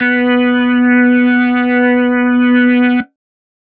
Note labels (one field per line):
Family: organ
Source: electronic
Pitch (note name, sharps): B3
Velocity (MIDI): 25